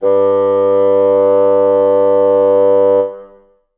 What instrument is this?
acoustic reed instrument